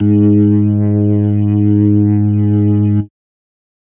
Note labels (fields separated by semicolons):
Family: organ; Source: electronic; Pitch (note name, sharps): G#2; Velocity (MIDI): 100; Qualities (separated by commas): distorted